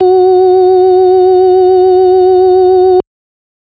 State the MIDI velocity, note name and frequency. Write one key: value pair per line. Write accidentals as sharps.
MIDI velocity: 100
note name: F#4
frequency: 370 Hz